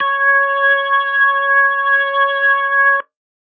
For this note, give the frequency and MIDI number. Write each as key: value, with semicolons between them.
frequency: 554.4 Hz; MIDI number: 73